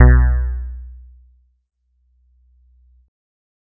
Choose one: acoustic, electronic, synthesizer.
electronic